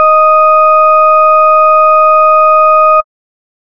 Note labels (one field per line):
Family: bass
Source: synthesizer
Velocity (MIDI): 50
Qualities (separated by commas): distorted